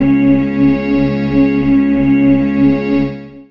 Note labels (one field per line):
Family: organ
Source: electronic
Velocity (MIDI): 50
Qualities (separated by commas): long release, reverb